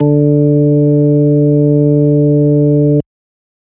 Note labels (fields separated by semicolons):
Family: organ; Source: electronic; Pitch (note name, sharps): D3; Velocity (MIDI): 25